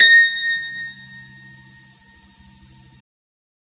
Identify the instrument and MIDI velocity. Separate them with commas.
electronic keyboard, 127